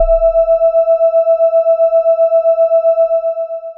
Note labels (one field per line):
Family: bass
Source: synthesizer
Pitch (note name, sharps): E5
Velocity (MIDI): 25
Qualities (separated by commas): long release